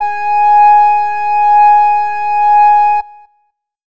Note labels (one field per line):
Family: flute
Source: acoustic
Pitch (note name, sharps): G#5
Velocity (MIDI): 25